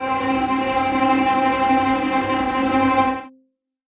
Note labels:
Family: string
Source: acoustic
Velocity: 25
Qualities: bright, non-linear envelope, reverb

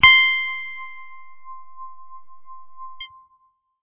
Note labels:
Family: guitar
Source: electronic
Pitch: C6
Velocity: 50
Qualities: bright, distorted

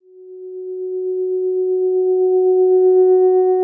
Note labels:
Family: guitar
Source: electronic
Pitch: F#4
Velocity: 50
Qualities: dark, long release

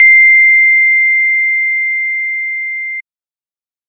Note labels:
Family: organ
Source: electronic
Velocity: 50

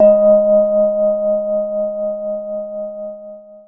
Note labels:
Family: keyboard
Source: electronic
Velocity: 127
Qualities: long release, reverb

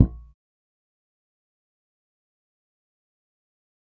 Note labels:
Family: bass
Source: electronic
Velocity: 25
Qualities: fast decay, percussive

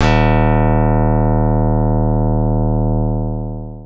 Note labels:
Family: keyboard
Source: electronic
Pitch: D#1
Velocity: 127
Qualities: bright, long release

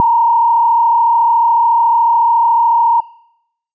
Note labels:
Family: bass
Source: synthesizer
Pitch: A#5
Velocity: 50

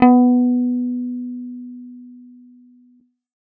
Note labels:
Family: bass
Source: synthesizer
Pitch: B3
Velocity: 100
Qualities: dark

